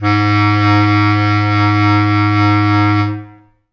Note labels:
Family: reed; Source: acoustic; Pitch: G#2; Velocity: 127; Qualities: reverb

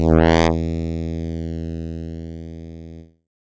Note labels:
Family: keyboard; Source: synthesizer; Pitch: E2; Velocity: 127; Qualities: bright, distorted

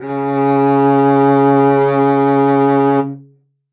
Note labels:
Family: string; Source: acoustic; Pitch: C#3; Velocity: 127; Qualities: reverb

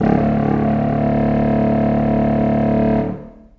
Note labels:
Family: reed; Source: acoustic; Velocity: 100; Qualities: distorted, long release, reverb

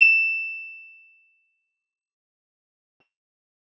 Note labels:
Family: guitar; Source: acoustic; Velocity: 100; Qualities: bright, distorted, fast decay

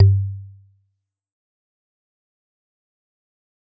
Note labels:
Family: mallet percussion; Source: acoustic; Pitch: G2; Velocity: 127; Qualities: dark, fast decay, percussive

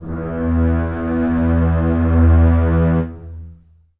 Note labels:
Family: string; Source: acoustic; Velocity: 25; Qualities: long release, reverb

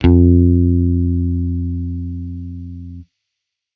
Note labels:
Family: bass; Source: electronic; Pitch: F2; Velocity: 50

